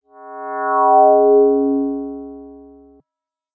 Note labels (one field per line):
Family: mallet percussion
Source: electronic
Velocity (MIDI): 100